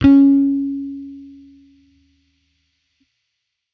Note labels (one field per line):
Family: bass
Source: electronic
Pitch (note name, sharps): C#4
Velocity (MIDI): 25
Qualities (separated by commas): distorted